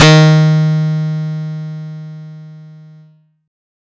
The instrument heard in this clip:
acoustic guitar